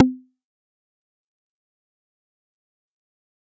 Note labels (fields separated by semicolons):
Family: bass; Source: synthesizer; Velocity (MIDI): 50; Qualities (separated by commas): fast decay, percussive